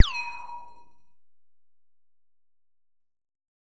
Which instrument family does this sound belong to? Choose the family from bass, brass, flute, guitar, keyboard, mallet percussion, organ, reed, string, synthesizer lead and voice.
bass